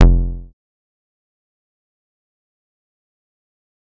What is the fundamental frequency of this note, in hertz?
43.65 Hz